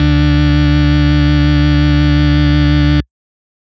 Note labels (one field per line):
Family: organ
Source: electronic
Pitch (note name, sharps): D2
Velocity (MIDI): 75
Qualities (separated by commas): distorted